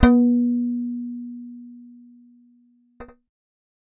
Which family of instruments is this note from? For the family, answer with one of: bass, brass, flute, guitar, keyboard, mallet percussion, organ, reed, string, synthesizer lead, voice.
bass